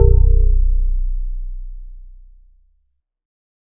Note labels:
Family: keyboard; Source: electronic; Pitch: B0; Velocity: 127

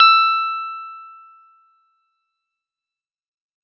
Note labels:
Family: keyboard; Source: electronic; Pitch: E6; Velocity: 127; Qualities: fast decay

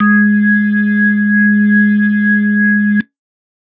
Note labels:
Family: organ; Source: electronic; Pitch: G#3; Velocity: 75

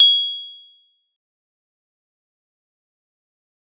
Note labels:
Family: mallet percussion; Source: acoustic; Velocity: 75; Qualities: bright, fast decay, percussive

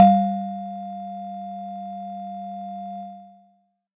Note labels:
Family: mallet percussion; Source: acoustic; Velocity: 25; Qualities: distorted

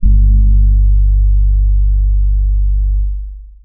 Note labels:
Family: keyboard; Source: electronic; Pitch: G1; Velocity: 50; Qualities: dark, long release

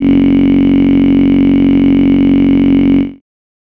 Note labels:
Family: voice; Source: synthesizer; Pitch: F#1; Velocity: 75; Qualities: bright

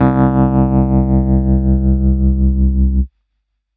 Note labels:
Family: keyboard; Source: electronic; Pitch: C2; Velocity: 100; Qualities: distorted

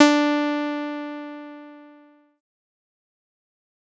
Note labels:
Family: bass; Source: synthesizer; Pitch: D4; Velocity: 75; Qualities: distorted, fast decay

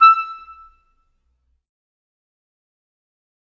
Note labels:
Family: reed; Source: acoustic; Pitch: E6; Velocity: 50; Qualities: fast decay, percussive, reverb

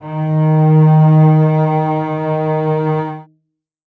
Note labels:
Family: string; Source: acoustic; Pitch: D#3; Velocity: 75; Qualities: reverb

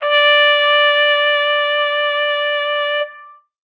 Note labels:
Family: brass; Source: acoustic; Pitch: D5; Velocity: 50; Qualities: distorted

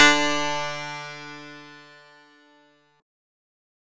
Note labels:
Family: synthesizer lead; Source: synthesizer; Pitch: D3; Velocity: 50; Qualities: bright, distorted

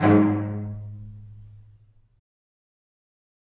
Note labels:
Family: string; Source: acoustic; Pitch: G#2; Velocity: 75; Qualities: fast decay, reverb

